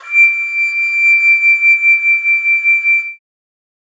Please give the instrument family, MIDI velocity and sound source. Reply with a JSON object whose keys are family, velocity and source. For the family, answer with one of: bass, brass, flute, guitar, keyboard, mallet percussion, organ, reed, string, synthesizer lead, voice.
{"family": "flute", "velocity": 50, "source": "acoustic"}